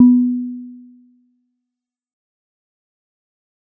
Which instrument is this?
acoustic mallet percussion instrument